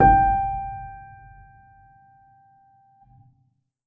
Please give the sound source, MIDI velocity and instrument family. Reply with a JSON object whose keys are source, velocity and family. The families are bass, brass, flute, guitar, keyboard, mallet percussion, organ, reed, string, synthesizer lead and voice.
{"source": "acoustic", "velocity": 75, "family": "keyboard"}